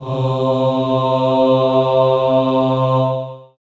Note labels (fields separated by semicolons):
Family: voice; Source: acoustic; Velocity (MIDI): 50; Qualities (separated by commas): long release, reverb